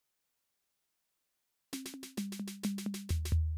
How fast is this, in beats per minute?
67 BPM